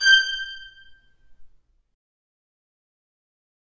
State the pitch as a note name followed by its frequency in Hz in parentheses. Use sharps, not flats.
G6 (1568 Hz)